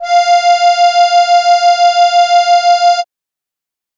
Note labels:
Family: keyboard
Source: acoustic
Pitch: F5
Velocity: 127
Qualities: bright

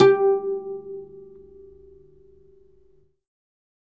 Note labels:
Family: guitar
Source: acoustic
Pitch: G4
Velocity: 100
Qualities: reverb

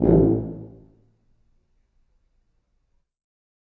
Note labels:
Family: brass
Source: acoustic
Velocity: 75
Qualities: reverb

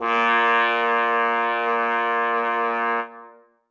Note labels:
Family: brass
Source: acoustic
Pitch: A#2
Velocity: 75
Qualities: reverb

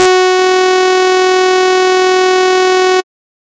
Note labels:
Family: bass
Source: synthesizer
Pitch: F#4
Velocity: 127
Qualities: bright, distorted

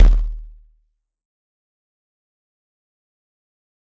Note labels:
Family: mallet percussion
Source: acoustic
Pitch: D#1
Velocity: 127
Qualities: fast decay, percussive

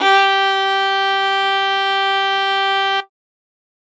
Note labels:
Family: string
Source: acoustic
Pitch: G4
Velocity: 100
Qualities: bright

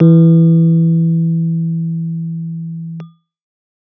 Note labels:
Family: keyboard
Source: electronic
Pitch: E3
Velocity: 25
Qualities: dark

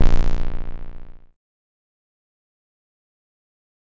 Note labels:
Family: bass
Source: synthesizer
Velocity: 75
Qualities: bright, distorted, fast decay

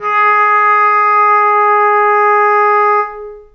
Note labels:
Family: reed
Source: acoustic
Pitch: G#4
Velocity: 25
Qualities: long release, reverb

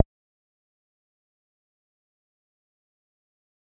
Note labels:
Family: bass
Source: synthesizer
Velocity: 127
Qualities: fast decay, percussive

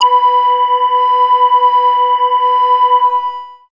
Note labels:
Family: bass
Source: synthesizer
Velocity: 75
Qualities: distorted, long release, multiphonic

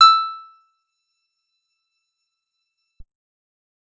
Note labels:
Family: guitar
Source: acoustic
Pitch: E6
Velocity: 127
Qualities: percussive

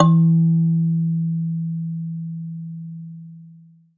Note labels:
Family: mallet percussion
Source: acoustic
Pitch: E3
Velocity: 127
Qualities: long release, reverb

